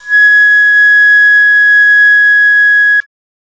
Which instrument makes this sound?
acoustic flute